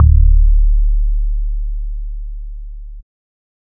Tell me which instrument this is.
synthesizer bass